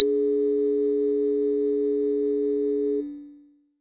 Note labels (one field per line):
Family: bass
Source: synthesizer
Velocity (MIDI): 50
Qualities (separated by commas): multiphonic